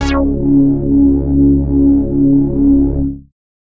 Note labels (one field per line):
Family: bass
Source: synthesizer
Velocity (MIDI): 100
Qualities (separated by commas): distorted